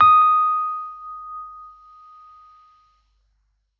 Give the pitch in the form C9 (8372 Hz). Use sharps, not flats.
D#6 (1245 Hz)